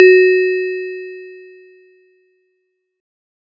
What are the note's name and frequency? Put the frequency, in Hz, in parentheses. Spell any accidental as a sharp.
F#4 (370 Hz)